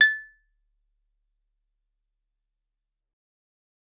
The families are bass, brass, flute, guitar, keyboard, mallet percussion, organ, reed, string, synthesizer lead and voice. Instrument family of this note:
guitar